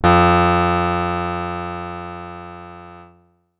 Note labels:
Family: guitar; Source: acoustic; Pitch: F2; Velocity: 75; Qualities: bright, distorted

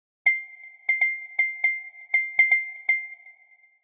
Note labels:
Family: mallet percussion; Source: synthesizer; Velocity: 75; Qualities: long release, multiphonic, percussive, tempo-synced

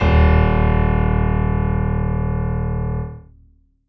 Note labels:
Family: keyboard; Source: acoustic; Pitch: D#1; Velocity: 100; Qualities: reverb

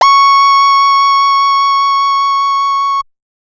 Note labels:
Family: bass; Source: synthesizer; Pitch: C#6; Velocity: 127; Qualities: distorted

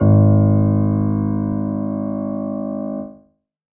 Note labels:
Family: keyboard; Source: acoustic; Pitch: G#1; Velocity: 25; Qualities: reverb

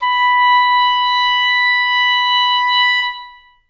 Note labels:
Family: reed; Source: acoustic; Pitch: B5; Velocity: 127; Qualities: reverb

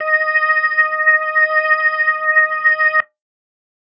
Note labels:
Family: organ; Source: electronic; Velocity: 25

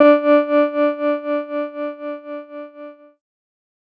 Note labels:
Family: keyboard; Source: electronic; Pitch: D4; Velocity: 75; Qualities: dark

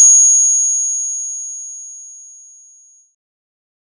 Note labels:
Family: bass; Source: synthesizer; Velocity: 25; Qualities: bright

